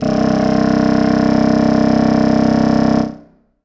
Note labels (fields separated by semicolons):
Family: reed; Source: acoustic; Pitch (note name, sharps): C1; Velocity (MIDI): 127; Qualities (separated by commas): reverb